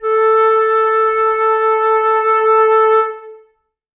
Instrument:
acoustic flute